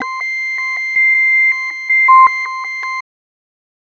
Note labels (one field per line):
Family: bass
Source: synthesizer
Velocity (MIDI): 127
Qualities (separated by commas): tempo-synced